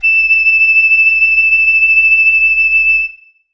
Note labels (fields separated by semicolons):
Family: flute; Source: acoustic; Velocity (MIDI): 100; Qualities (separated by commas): reverb